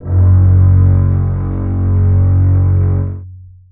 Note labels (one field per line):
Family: string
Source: acoustic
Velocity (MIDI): 25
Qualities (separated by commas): long release, reverb